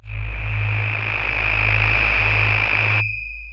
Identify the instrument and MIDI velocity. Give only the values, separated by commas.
synthesizer voice, 25